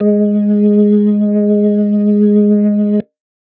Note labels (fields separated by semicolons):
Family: organ; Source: electronic; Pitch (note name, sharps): G#3; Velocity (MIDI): 50